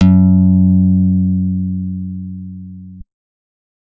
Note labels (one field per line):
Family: guitar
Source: acoustic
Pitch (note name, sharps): F#2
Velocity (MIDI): 127